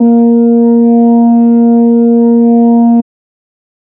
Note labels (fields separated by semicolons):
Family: organ; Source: electronic; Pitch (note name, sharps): A#3; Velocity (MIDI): 100; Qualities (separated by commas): dark